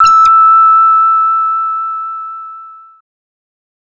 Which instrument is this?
synthesizer bass